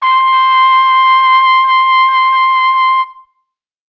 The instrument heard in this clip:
acoustic brass instrument